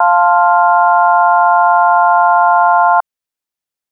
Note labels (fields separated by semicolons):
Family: organ; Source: electronic; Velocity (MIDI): 25